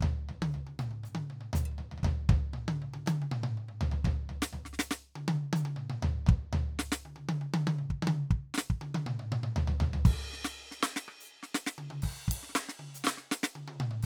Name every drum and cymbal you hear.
crash, ride, open hi-hat, hi-hat pedal, percussion, snare, cross-stick, high tom, mid tom, floor tom and kick